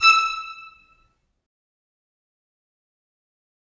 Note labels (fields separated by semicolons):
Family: string; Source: acoustic; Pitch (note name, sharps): E6; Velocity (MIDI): 50; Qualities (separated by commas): bright, fast decay, percussive, reverb